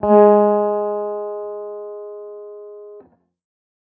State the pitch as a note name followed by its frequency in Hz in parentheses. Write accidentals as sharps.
G#3 (207.7 Hz)